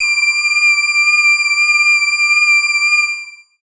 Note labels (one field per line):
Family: voice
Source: synthesizer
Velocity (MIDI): 127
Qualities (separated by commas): bright